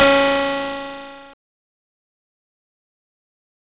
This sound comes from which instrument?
electronic guitar